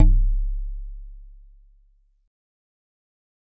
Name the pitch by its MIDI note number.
25